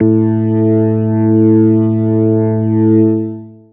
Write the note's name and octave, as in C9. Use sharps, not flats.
A2